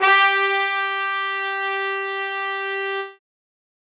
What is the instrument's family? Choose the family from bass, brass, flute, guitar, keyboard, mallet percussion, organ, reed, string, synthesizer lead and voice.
brass